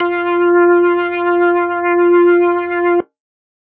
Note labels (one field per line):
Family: organ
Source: electronic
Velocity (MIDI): 75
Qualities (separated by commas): distorted